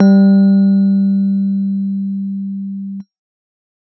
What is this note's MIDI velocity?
127